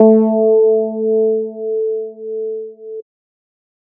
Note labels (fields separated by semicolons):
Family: bass; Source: synthesizer; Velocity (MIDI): 75